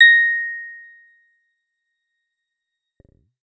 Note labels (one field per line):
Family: bass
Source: synthesizer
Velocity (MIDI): 100